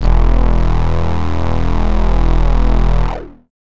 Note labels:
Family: bass; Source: synthesizer; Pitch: E1; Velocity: 75; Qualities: distorted

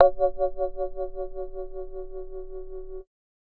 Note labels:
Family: bass; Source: synthesizer; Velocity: 50; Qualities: distorted

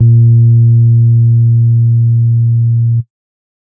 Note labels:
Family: keyboard; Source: electronic; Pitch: A#2; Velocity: 25; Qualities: dark

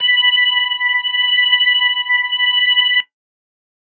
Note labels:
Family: organ; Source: electronic; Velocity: 75

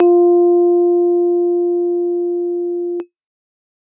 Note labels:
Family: keyboard; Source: electronic; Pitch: F4; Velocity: 50

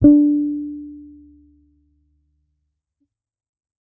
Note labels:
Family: bass; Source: electronic; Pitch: D4; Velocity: 50; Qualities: dark

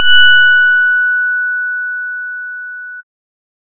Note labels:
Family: bass; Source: synthesizer; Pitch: F#6; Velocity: 75

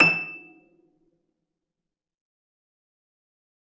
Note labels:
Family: string; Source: acoustic; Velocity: 25; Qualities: fast decay, percussive, reverb

